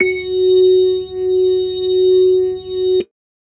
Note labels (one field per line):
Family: organ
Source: electronic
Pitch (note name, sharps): F#4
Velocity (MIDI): 127